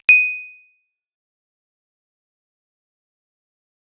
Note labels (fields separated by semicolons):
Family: bass; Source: synthesizer; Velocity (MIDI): 50; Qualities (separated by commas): bright, fast decay, percussive